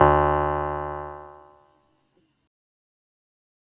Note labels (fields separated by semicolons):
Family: keyboard; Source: electronic; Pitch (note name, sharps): D2; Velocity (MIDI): 50; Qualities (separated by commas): fast decay